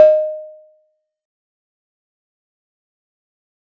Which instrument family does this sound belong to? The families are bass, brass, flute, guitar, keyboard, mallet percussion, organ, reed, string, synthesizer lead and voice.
mallet percussion